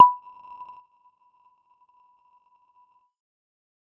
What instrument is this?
electronic mallet percussion instrument